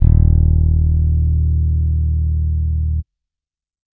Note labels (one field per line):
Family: bass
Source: electronic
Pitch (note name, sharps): D#1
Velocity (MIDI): 50